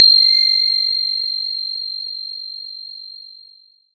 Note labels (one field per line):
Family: mallet percussion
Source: electronic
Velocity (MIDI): 75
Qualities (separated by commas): bright, distorted, long release, non-linear envelope